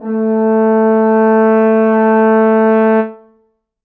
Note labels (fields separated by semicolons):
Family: brass; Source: acoustic; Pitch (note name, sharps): A3; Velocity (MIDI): 100; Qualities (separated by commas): reverb